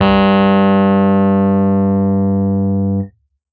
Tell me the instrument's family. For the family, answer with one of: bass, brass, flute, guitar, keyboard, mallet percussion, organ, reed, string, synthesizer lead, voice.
keyboard